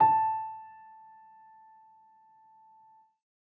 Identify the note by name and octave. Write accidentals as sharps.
A5